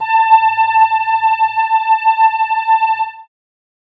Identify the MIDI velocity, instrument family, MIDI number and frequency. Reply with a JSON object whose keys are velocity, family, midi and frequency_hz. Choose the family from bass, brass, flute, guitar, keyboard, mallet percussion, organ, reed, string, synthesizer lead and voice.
{"velocity": 100, "family": "keyboard", "midi": 81, "frequency_hz": 880}